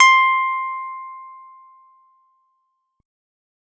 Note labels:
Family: guitar; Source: electronic; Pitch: C6; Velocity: 75

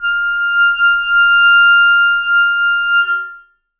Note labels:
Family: reed; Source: acoustic; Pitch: F6; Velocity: 100; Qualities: reverb

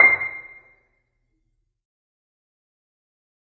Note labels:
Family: mallet percussion; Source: acoustic; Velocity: 50; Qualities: fast decay, percussive, reverb

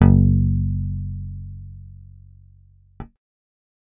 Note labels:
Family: bass; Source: synthesizer; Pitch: F#1; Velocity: 100

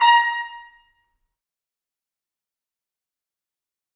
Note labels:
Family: brass; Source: acoustic; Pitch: A#5; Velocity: 100; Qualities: fast decay, percussive, reverb

